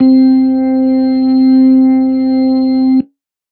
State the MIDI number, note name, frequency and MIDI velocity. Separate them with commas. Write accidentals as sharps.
60, C4, 261.6 Hz, 75